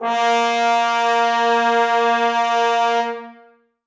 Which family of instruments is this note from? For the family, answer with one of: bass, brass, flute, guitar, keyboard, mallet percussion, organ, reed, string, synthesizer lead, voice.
brass